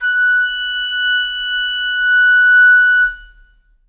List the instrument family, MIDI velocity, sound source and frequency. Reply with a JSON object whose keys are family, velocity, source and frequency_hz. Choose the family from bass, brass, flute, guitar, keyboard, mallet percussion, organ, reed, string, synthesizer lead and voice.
{"family": "reed", "velocity": 25, "source": "acoustic", "frequency_hz": 1480}